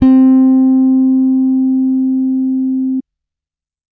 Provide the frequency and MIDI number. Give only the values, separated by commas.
261.6 Hz, 60